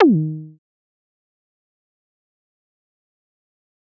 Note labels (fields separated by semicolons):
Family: bass; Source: synthesizer; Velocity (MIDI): 50; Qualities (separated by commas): fast decay, percussive